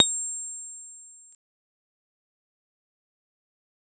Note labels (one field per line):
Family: guitar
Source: synthesizer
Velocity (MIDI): 25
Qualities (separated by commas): bright, fast decay